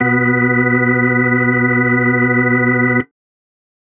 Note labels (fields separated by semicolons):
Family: organ; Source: electronic; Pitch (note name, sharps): B2; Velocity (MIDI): 127